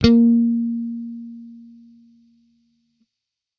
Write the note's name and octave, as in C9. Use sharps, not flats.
A#3